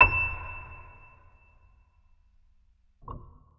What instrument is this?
electronic organ